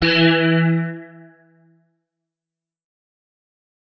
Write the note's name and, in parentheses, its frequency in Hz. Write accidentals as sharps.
E3 (164.8 Hz)